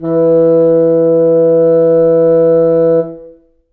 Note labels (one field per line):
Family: reed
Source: acoustic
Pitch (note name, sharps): E3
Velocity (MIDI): 25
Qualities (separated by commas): reverb